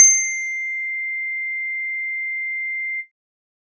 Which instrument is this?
electronic keyboard